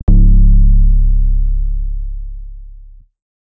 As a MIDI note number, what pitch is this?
25